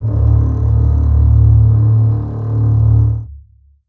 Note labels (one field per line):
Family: string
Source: acoustic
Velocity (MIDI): 75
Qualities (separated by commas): long release, reverb